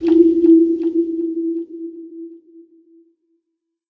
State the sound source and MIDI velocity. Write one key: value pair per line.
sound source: synthesizer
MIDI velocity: 127